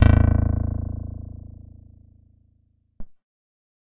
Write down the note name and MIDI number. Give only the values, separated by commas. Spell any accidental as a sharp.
A0, 21